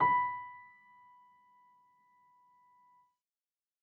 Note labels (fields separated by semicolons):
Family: keyboard; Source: acoustic; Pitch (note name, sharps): B5; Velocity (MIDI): 25; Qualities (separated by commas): percussive